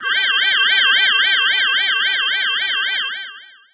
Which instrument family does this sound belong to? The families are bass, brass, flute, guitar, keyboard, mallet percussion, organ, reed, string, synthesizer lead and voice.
voice